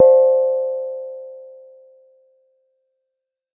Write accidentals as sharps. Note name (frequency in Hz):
C5 (523.3 Hz)